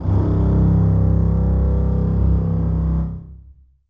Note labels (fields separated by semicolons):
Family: string; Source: acoustic; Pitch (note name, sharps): C1; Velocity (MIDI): 127; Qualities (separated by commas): long release, reverb